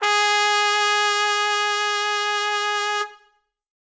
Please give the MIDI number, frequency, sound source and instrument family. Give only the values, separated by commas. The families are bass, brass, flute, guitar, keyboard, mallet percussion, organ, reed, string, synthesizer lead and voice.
68, 415.3 Hz, acoustic, brass